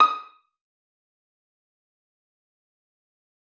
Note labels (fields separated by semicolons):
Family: string; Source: acoustic; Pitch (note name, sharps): D#6; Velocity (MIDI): 100; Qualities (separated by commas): fast decay, percussive, reverb